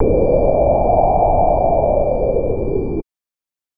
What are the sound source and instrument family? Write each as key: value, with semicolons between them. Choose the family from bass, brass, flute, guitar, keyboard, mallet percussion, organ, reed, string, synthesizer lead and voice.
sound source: synthesizer; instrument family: bass